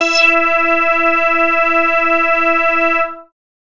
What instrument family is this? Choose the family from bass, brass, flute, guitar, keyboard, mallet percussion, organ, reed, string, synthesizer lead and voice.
bass